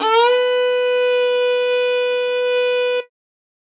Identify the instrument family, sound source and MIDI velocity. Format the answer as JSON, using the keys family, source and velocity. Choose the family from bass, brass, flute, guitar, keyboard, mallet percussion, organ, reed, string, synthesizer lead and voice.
{"family": "string", "source": "acoustic", "velocity": 127}